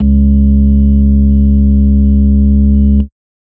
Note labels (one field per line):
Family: organ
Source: electronic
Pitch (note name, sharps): C#2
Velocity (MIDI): 127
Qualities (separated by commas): dark